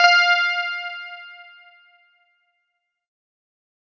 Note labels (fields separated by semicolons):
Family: guitar; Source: electronic; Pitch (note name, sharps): F5; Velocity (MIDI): 75